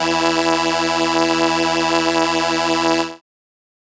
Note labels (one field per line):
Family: keyboard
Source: synthesizer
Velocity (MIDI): 100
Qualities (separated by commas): bright